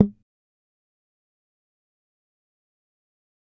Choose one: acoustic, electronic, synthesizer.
electronic